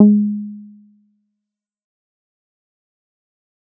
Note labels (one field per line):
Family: guitar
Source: electronic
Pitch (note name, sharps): G#3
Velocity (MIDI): 25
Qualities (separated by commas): fast decay, percussive